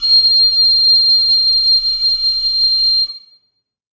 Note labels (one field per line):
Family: flute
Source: acoustic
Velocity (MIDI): 50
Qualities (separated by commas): bright, reverb